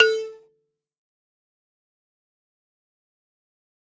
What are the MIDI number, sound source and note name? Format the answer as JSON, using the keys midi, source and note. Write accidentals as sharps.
{"midi": 69, "source": "acoustic", "note": "A4"}